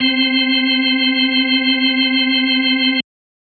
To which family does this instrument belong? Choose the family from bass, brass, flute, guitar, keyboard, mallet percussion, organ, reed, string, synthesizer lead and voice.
organ